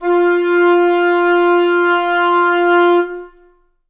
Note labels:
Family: reed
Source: acoustic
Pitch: F4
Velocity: 100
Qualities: reverb

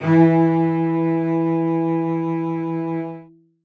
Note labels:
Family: string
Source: acoustic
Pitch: E3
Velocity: 127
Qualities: reverb

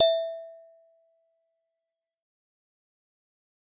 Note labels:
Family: mallet percussion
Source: acoustic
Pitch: E5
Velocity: 75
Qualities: fast decay, percussive

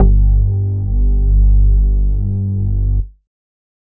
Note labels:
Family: bass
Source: synthesizer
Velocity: 50

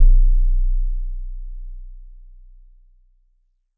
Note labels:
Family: mallet percussion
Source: acoustic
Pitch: B0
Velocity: 25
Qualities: dark

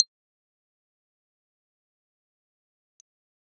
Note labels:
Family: keyboard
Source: electronic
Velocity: 25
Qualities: fast decay, percussive

